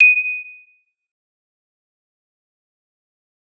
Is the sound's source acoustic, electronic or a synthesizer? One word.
acoustic